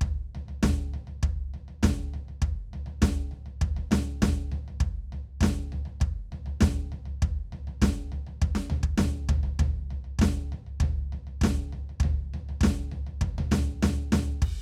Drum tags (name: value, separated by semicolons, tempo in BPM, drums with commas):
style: rock; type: beat; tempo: 100 BPM; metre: 4/4; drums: crash, snare, floor tom, kick